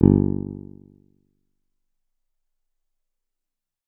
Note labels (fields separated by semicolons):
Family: guitar; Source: acoustic; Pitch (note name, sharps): G1; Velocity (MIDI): 50; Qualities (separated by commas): dark